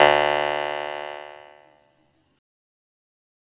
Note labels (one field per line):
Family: keyboard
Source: electronic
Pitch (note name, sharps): D2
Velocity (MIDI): 75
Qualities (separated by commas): bright, distorted, fast decay